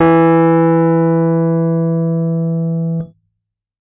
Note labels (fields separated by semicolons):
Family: keyboard; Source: electronic; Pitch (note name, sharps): E3; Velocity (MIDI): 127; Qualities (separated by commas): dark